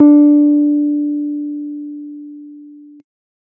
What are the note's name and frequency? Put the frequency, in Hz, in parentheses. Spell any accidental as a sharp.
D4 (293.7 Hz)